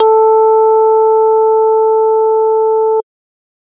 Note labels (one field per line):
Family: organ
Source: electronic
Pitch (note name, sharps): A4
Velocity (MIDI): 75